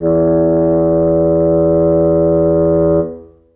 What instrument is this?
acoustic reed instrument